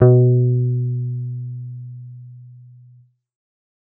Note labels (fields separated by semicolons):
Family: bass; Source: synthesizer; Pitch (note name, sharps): B2; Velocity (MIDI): 75; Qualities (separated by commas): dark